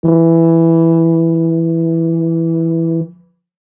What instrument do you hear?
acoustic brass instrument